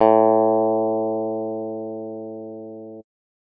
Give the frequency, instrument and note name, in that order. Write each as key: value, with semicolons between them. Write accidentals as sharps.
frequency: 110 Hz; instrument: electronic guitar; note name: A2